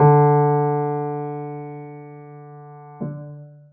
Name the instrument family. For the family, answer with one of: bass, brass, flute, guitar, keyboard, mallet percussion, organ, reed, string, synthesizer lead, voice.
keyboard